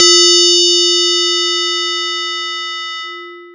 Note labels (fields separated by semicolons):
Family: mallet percussion; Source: acoustic; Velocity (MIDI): 100; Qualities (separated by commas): bright, distorted, long release